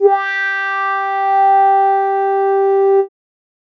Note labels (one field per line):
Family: keyboard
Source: synthesizer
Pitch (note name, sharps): G4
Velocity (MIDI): 100